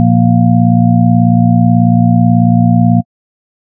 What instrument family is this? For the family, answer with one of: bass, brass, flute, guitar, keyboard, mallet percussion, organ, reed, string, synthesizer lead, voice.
organ